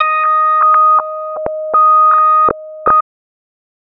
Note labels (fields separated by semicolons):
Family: bass; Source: synthesizer; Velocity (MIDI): 127; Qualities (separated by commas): tempo-synced